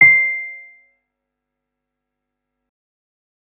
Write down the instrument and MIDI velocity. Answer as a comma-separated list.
electronic keyboard, 50